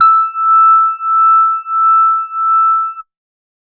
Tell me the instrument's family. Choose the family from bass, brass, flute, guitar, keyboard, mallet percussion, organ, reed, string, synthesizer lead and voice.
organ